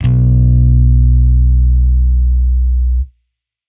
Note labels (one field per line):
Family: bass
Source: electronic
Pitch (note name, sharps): B1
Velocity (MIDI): 75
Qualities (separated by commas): distorted